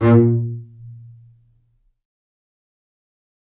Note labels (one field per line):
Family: string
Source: acoustic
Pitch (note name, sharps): A#2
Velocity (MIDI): 127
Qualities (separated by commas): fast decay, reverb